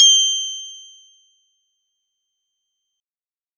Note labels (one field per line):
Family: guitar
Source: synthesizer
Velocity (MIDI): 75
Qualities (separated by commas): bright